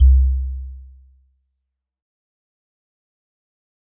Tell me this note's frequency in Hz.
65.41 Hz